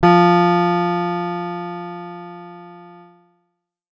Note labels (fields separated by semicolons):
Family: guitar; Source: acoustic; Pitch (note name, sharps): F3; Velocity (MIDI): 25; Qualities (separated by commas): bright, distorted